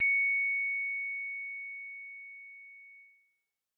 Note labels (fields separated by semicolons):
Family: bass; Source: synthesizer; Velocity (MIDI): 100; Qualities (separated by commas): distorted